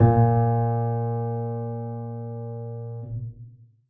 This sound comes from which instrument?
acoustic keyboard